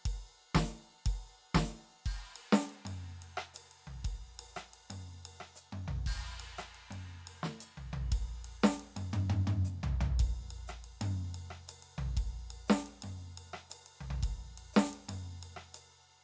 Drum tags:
Latin, beat, 118 BPM, 4/4, ride, ride bell, hi-hat pedal, snare, cross-stick, mid tom, floor tom, kick

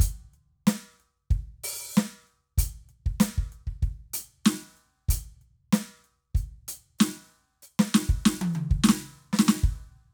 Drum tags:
funk, beat, 95 BPM, 4/4, closed hi-hat, open hi-hat, hi-hat pedal, snare, high tom, mid tom, kick

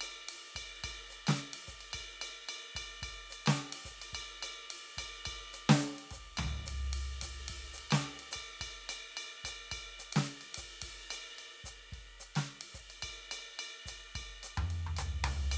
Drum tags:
ijexá, beat, 108 BPM, 4/4, ride, ride bell, hi-hat pedal, snare, cross-stick, mid tom, floor tom, kick

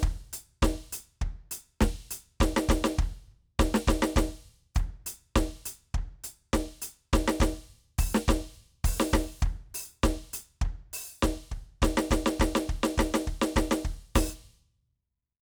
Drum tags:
rock, beat, 102 BPM, 4/4, closed hi-hat, open hi-hat, hi-hat pedal, snare, kick

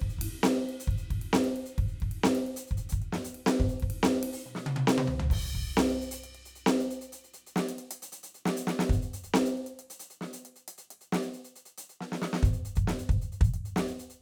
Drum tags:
rock, beat, 135 BPM, 4/4, crash, ride, closed hi-hat, open hi-hat, hi-hat pedal, snare, high tom, floor tom, kick

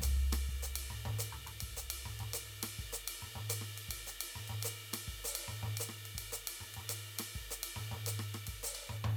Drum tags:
Afro-Cuban, beat, 105 BPM, 4/4, ride, ride bell, hi-hat pedal, cross-stick, high tom, floor tom, kick

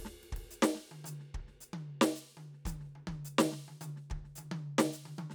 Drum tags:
prog rock, beat, 110 BPM, 5/4, ride, hi-hat pedal, snare, high tom, kick

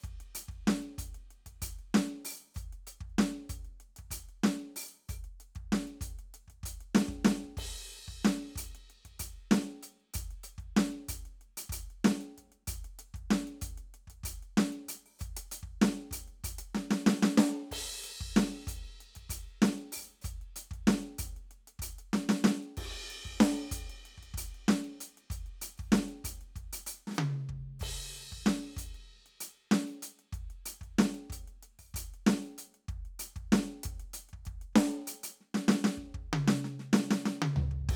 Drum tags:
rock, beat, 95 BPM, 4/4, crash, ride, closed hi-hat, open hi-hat, hi-hat pedal, snare, high tom, floor tom, kick

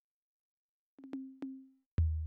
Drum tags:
Afro-Cuban, fill, 105 BPM, 4/4, high tom, floor tom

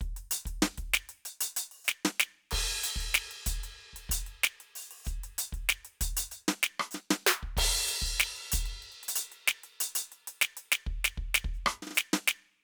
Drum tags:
rock, beat, 95 BPM, 4/4, crash, closed hi-hat, open hi-hat, hi-hat pedal, snare, cross-stick, kick

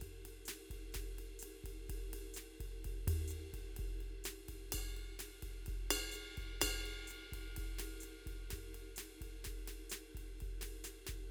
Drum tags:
bossa nova, beat, 127 BPM, 4/4, ride, ride bell, hi-hat pedal, snare, floor tom, kick

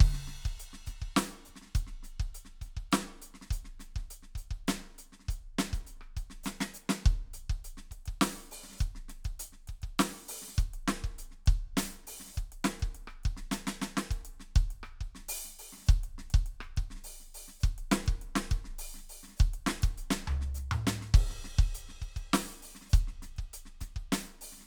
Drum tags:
rock, beat, 102 BPM, 3/4, crash, closed hi-hat, open hi-hat, hi-hat pedal, snare, cross-stick, mid tom, floor tom, kick

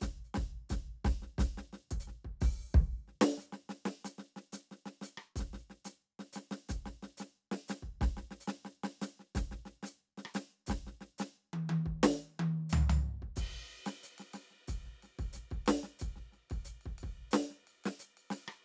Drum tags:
folk rock, beat, 90 BPM, 4/4, ride, closed hi-hat, open hi-hat, hi-hat pedal, snare, cross-stick, high tom, floor tom, kick

